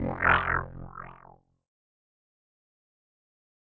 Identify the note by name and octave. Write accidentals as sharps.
F1